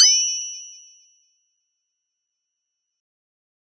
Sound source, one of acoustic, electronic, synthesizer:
synthesizer